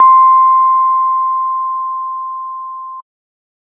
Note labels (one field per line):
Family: organ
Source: electronic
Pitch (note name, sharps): C6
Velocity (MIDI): 100